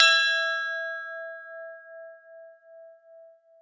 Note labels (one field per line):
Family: mallet percussion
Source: acoustic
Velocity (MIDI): 75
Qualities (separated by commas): reverb